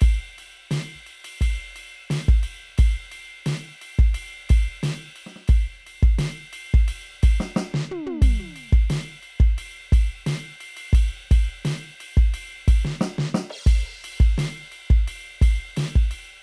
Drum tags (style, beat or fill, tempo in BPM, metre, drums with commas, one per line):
rock
beat
88 BPM
4/4
crash, ride, snare, floor tom, kick